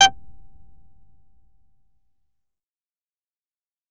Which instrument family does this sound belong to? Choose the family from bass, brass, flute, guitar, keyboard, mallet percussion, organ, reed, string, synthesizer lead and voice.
bass